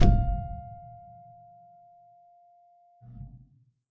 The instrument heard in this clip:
acoustic keyboard